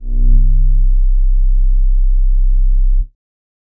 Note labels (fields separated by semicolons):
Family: bass; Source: synthesizer; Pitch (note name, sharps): C1; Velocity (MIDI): 50; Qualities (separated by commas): dark